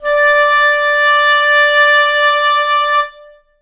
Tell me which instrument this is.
acoustic reed instrument